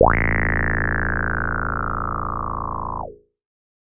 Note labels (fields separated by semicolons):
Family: bass; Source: synthesizer; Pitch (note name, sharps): A0; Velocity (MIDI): 100